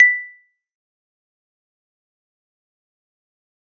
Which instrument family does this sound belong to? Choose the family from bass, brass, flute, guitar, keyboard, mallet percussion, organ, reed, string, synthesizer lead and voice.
keyboard